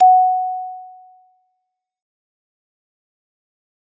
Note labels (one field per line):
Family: mallet percussion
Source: acoustic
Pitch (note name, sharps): F#5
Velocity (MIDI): 127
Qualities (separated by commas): fast decay